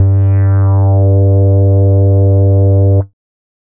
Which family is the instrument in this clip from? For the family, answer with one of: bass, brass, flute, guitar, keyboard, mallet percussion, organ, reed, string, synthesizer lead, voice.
bass